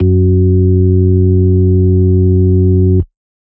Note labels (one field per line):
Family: organ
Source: electronic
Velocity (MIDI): 25